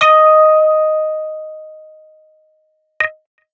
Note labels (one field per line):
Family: guitar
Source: electronic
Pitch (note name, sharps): D#5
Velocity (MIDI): 100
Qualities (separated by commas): distorted